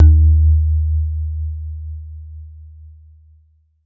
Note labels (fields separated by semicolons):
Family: mallet percussion; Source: acoustic; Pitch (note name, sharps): D#2; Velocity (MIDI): 75